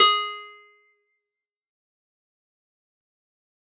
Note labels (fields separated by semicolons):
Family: guitar; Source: acoustic; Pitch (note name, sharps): G#4; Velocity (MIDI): 127; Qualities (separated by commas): fast decay, percussive